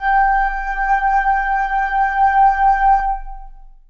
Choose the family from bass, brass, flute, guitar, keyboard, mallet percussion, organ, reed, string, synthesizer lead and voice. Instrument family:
flute